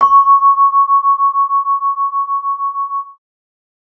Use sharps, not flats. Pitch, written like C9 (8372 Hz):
C#6 (1109 Hz)